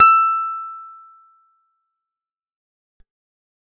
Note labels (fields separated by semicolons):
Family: guitar; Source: acoustic; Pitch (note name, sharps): E6; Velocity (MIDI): 127; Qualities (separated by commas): fast decay